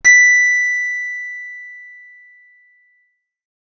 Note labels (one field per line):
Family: guitar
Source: acoustic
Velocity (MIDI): 127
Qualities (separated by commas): bright, distorted